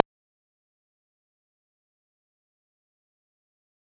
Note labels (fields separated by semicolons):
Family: guitar; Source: electronic; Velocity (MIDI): 25; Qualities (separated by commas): fast decay, percussive